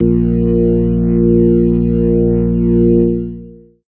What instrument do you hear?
electronic organ